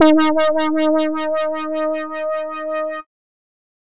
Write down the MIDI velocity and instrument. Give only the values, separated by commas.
100, synthesizer bass